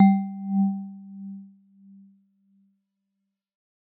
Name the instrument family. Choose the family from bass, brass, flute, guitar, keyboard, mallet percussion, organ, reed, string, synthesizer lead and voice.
mallet percussion